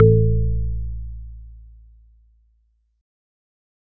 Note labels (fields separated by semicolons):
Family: organ; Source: electronic; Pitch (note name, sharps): A1; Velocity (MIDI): 75